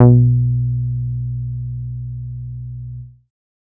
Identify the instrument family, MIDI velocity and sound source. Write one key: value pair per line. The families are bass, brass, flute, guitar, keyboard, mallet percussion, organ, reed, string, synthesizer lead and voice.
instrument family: bass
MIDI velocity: 75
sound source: synthesizer